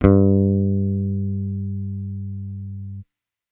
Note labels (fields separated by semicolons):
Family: bass; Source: electronic; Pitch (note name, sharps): G2; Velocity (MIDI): 25